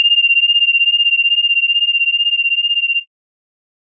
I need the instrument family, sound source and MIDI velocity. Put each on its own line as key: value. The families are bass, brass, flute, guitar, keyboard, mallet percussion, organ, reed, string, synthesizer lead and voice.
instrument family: organ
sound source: electronic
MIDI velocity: 127